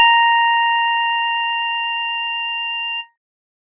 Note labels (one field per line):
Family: organ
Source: electronic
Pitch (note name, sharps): A#5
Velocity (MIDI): 50